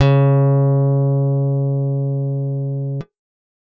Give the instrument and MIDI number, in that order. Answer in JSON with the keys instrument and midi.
{"instrument": "acoustic guitar", "midi": 49}